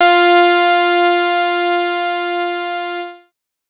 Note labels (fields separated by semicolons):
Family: bass; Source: synthesizer; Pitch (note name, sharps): F4; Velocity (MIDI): 25; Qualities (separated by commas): bright, distorted